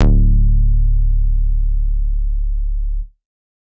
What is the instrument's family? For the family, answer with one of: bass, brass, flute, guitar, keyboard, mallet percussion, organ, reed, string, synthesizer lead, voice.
bass